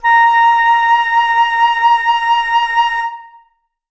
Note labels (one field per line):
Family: flute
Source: acoustic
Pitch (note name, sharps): A#5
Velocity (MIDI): 127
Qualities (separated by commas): reverb